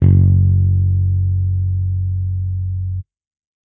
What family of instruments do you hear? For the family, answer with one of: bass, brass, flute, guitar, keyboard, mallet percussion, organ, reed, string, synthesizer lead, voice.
bass